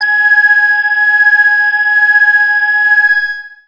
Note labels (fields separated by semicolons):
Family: bass; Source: synthesizer; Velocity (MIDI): 75; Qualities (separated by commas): long release, multiphonic